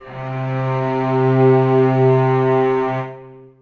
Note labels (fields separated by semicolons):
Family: string; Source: acoustic; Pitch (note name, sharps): C3; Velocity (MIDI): 50; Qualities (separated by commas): long release, reverb